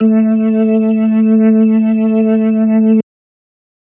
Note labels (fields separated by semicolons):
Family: organ; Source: electronic; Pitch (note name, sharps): A3; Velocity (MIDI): 100